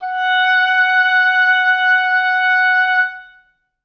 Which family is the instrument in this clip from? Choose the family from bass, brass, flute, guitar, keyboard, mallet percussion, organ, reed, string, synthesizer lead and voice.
reed